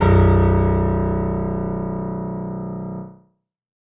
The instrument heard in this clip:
acoustic keyboard